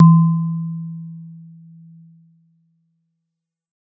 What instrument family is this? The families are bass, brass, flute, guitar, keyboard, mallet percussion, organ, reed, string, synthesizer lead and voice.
mallet percussion